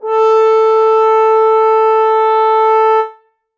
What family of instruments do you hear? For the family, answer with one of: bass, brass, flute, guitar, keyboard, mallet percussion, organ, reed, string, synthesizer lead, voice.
brass